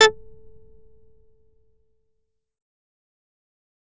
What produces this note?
synthesizer bass